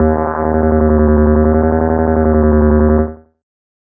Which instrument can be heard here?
synthesizer bass